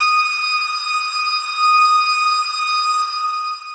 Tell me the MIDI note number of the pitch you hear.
87